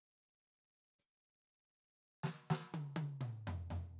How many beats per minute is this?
60 BPM